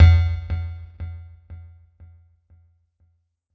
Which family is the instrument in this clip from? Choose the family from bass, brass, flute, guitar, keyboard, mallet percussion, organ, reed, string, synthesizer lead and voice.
keyboard